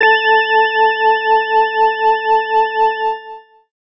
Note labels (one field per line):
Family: organ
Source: electronic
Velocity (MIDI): 100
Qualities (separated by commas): distorted, long release